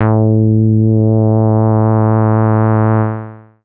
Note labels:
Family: bass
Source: synthesizer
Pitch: A2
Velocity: 100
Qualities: distorted, long release

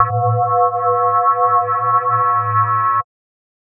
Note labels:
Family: mallet percussion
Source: electronic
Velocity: 75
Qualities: multiphonic, non-linear envelope

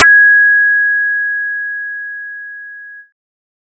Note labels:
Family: bass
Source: synthesizer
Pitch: G#6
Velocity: 50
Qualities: bright

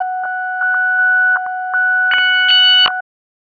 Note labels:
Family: bass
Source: synthesizer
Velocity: 25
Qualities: tempo-synced

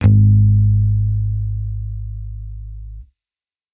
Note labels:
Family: bass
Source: electronic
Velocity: 100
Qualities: distorted

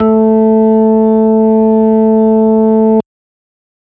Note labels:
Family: organ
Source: electronic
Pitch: A3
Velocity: 127

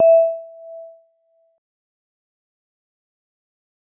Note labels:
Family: mallet percussion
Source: acoustic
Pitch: E5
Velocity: 25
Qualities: dark, fast decay, non-linear envelope, percussive

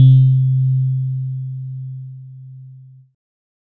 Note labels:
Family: keyboard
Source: electronic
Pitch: C3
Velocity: 50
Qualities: distorted

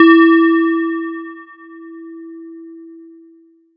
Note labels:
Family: mallet percussion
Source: electronic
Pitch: E4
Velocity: 75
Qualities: multiphonic

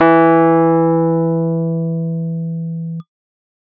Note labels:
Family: keyboard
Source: electronic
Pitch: E3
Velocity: 100

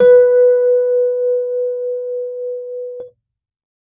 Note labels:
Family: keyboard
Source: electronic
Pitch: B4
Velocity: 75

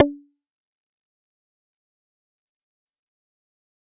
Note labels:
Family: bass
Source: synthesizer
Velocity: 75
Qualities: distorted, fast decay, percussive

